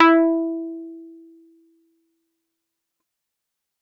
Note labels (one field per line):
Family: keyboard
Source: electronic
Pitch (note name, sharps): E4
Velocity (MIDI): 75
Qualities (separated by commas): fast decay